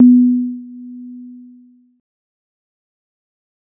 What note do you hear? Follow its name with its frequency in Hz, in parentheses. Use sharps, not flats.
B3 (246.9 Hz)